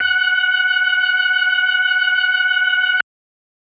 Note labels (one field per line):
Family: organ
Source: electronic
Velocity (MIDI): 75